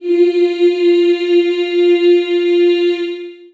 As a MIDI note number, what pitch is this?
65